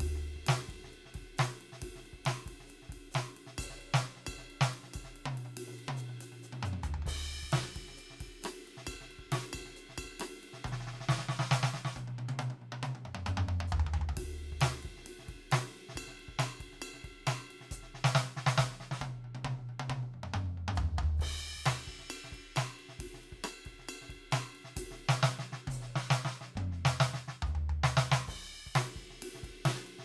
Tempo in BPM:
136 BPM